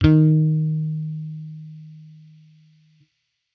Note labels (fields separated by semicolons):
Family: bass; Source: electronic; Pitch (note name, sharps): D#3; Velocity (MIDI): 25; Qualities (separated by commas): distorted